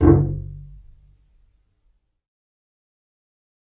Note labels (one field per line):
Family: string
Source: acoustic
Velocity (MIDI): 75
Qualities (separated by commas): fast decay, percussive, reverb